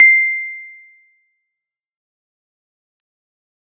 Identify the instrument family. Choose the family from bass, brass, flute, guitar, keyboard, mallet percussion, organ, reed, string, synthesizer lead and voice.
keyboard